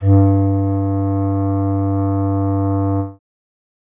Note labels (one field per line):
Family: reed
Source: acoustic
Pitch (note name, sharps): G2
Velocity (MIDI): 50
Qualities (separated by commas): dark